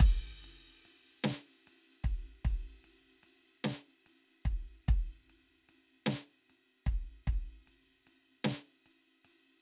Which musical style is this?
rock